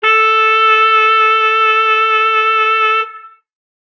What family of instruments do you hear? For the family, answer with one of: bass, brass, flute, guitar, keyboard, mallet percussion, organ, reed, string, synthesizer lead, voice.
reed